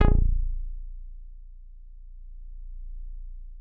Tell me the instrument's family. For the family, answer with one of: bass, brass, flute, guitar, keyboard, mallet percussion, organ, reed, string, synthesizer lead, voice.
guitar